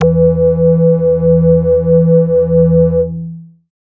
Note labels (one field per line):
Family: bass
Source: synthesizer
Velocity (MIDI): 75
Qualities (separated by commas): distorted, long release, multiphonic